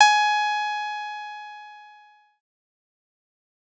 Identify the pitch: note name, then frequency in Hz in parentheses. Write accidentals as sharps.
G#5 (830.6 Hz)